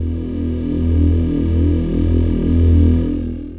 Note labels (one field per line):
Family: voice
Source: synthesizer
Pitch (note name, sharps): E1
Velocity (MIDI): 127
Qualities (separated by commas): distorted, long release